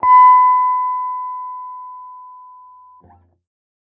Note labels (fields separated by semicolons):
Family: guitar; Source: electronic; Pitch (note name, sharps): B5; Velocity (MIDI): 75; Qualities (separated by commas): non-linear envelope